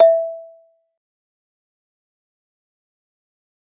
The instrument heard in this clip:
acoustic mallet percussion instrument